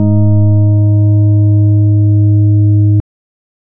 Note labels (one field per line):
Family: organ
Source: electronic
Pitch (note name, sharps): G#2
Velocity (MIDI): 50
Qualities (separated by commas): dark